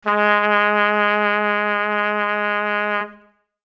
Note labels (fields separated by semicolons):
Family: brass; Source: acoustic; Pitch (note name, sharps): G#3; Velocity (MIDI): 75